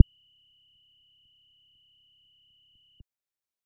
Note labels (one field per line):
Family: bass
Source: synthesizer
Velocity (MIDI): 50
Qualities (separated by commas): dark, percussive